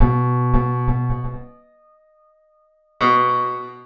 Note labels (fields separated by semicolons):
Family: guitar; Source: acoustic; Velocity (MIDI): 50; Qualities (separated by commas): reverb